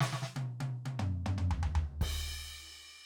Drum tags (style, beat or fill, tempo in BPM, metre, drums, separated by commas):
rock, beat, 120 BPM, 4/4, crash, snare, high tom, mid tom, floor tom, kick